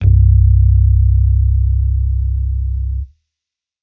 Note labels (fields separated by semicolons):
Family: bass; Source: electronic; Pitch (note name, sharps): C1; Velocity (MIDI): 25